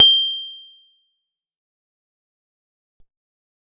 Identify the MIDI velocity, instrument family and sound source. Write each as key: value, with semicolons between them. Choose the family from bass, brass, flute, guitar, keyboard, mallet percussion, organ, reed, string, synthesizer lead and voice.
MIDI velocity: 127; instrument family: guitar; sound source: acoustic